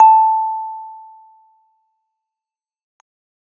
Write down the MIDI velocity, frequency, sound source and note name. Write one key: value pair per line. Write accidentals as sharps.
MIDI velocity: 50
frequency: 880 Hz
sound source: electronic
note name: A5